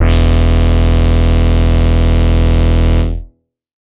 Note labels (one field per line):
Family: bass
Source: synthesizer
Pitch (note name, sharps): E1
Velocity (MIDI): 127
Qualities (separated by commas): distorted